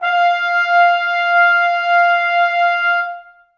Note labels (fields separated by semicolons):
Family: brass; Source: acoustic; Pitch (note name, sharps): F5; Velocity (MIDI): 100; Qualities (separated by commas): reverb